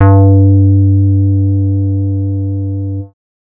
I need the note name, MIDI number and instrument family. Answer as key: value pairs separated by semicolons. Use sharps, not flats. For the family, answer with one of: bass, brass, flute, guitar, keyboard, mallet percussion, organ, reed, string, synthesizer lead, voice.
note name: G2; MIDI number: 43; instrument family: bass